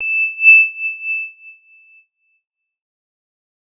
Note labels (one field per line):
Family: bass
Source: synthesizer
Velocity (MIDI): 50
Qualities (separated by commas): bright, fast decay